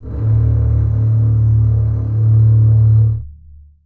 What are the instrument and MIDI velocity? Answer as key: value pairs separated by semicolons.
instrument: acoustic string instrument; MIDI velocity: 50